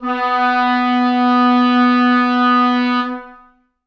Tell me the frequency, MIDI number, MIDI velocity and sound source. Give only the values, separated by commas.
246.9 Hz, 59, 127, acoustic